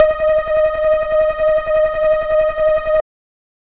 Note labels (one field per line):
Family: bass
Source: synthesizer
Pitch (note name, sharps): D#5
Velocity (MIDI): 75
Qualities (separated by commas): dark